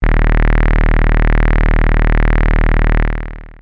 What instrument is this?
synthesizer bass